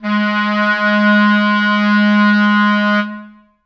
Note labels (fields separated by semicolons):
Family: reed; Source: acoustic; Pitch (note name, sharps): G#3; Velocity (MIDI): 127; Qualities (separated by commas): reverb